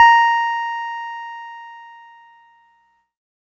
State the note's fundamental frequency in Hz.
932.3 Hz